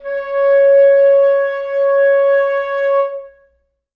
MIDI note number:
73